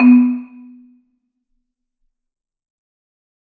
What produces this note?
acoustic mallet percussion instrument